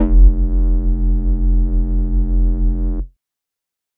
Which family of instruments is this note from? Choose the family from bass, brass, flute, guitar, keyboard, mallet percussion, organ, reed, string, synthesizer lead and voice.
flute